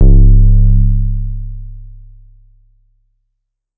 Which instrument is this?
synthesizer bass